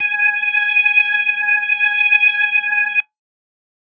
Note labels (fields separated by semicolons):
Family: organ; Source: electronic; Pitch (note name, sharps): G#5; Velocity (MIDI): 127